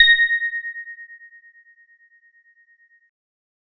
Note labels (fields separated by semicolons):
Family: keyboard; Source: electronic; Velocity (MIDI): 75